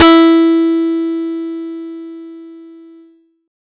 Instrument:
acoustic guitar